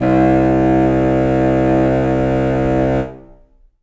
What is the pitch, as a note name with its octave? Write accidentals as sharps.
C2